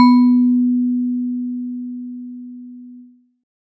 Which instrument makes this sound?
acoustic mallet percussion instrument